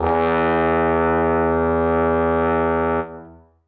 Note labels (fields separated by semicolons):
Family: brass; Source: acoustic; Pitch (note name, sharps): E2; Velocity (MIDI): 25; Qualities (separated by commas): reverb